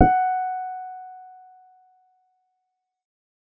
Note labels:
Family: keyboard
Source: synthesizer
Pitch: F#5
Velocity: 25

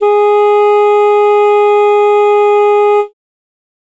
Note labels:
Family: reed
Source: acoustic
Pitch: G#4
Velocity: 100

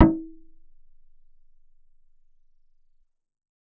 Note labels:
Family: bass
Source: synthesizer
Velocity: 127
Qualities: percussive, reverb

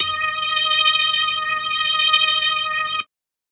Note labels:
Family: organ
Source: electronic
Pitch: D#5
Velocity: 127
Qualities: bright

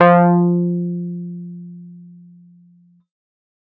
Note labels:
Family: keyboard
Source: electronic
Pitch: F3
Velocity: 50

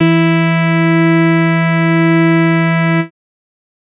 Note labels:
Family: bass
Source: synthesizer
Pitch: E3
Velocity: 25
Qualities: bright, distorted

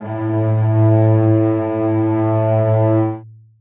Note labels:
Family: string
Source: acoustic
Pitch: A2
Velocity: 25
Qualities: reverb

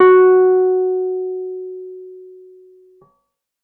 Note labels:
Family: keyboard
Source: electronic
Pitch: F#4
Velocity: 100

